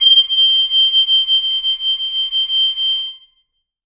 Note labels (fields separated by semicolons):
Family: reed; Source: acoustic; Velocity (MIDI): 100; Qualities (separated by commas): bright, reverb